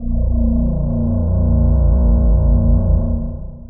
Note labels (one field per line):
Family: voice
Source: synthesizer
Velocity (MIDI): 25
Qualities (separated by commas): distorted, long release